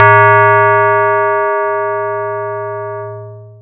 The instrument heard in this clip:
acoustic mallet percussion instrument